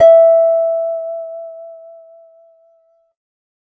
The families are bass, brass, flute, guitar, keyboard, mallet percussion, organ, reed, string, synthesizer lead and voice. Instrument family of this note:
guitar